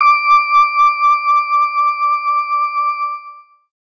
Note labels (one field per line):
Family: organ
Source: electronic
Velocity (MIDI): 75